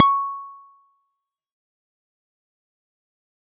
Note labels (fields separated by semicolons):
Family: guitar; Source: electronic; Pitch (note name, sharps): C#6; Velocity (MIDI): 50; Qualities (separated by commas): fast decay, percussive